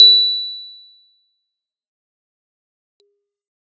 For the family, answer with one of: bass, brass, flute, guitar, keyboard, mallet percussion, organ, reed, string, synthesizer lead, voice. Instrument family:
keyboard